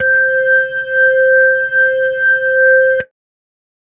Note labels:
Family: keyboard; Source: electronic; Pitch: C5; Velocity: 127

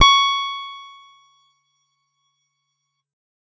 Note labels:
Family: guitar; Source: electronic; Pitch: C#6; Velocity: 75; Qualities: bright

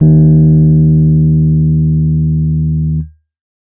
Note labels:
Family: keyboard; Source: electronic; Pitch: D#2; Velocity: 75; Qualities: distorted

